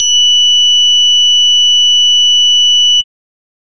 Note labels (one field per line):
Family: bass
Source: synthesizer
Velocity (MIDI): 127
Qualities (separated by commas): bright, distorted